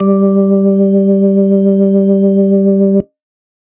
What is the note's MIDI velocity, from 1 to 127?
100